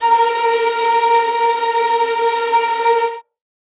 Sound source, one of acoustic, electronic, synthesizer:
acoustic